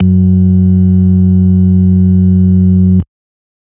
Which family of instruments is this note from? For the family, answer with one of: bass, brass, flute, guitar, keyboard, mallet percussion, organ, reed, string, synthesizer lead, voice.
organ